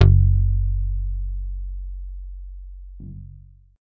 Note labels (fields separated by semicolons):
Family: guitar; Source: electronic; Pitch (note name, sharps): F#1; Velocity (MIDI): 100; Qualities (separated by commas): long release